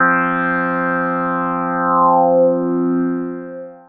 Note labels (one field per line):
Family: synthesizer lead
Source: synthesizer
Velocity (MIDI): 127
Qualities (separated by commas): long release